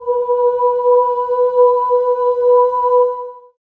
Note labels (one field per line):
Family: voice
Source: acoustic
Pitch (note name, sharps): B4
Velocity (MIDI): 50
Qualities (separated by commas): long release, reverb